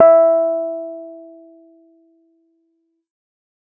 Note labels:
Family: keyboard; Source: electronic; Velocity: 50

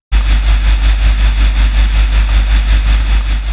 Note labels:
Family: keyboard; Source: electronic; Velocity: 25; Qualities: dark, long release

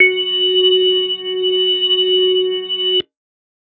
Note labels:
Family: organ; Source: electronic; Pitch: F#4; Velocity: 25

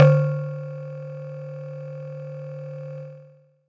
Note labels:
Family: mallet percussion; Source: acoustic; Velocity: 75; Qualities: distorted

